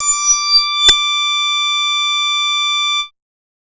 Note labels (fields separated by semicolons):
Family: bass; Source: synthesizer; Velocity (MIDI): 100; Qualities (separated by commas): bright, distorted, multiphonic